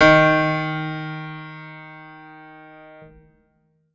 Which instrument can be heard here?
electronic organ